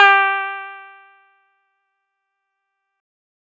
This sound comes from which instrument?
synthesizer guitar